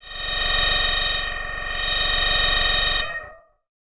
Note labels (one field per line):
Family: bass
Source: synthesizer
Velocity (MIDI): 50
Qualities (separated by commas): tempo-synced